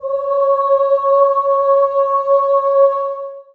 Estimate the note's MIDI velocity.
127